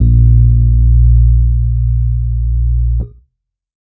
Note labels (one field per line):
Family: keyboard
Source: electronic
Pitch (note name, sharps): A#1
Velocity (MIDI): 50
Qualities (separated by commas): dark